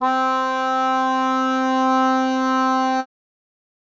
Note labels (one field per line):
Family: reed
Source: acoustic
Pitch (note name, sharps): C4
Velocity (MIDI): 100